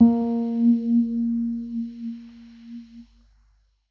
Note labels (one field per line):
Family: keyboard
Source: electronic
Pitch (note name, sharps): A#3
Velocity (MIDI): 50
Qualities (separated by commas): dark